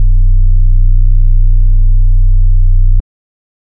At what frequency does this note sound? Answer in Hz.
30.87 Hz